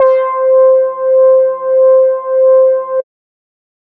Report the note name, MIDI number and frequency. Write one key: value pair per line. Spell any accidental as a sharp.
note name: C5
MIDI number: 72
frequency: 523.3 Hz